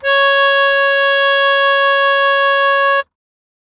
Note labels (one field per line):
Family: keyboard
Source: acoustic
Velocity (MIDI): 50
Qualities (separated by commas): bright